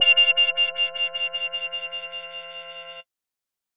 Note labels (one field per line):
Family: bass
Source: synthesizer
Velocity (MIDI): 127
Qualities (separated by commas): bright, distorted